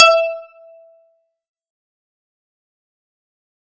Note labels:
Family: guitar; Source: synthesizer; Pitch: E5; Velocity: 127; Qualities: fast decay, percussive

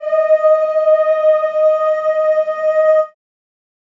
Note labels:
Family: voice; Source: acoustic; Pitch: D#5; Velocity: 100; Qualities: dark, reverb

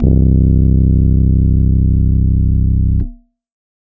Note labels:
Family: keyboard; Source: electronic; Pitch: C1; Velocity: 25; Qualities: distorted

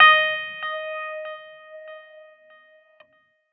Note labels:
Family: keyboard; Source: electronic; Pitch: D#5; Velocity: 25

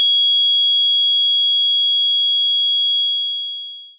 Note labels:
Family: synthesizer lead; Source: synthesizer; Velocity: 75; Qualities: bright, long release

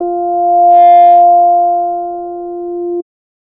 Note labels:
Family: bass; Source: synthesizer; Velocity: 100; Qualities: distorted

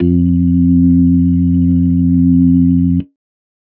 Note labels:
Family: organ; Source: electronic; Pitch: F2; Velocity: 75; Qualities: dark

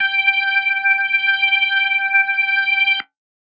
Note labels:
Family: organ; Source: electronic; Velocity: 25

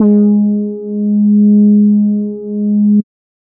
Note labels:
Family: bass; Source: synthesizer; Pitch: G#3; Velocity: 25; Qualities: dark

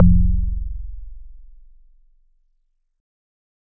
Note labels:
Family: organ; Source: electronic; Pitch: F0; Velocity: 100

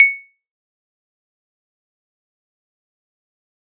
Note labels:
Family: keyboard; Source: electronic; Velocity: 50; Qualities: fast decay, percussive

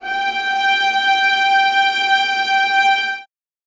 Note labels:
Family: string; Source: acoustic; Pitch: G5; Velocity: 50; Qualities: reverb

